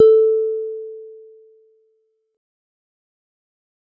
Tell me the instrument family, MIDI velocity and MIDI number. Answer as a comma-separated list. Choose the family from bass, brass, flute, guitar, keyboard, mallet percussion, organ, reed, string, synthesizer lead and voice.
guitar, 50, 69